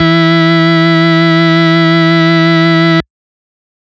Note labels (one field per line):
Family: organ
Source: electronic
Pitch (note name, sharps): E3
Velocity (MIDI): 75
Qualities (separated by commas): distorted